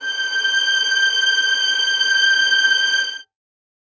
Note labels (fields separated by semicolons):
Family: string; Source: acoustic; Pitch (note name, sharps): G6; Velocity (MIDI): 100; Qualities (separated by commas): reverb